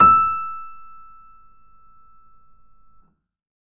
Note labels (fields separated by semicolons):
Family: keyboard; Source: acoustic; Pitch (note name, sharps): E6; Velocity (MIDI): 75; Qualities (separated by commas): reverb